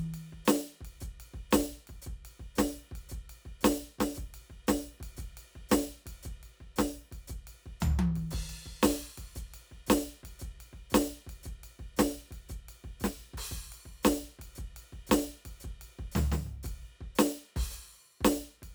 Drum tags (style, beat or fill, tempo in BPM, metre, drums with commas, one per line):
rock
beat
115 BPM
4/4
crash, ride, hi-hat pedal, snare, high tom, floor tom, kick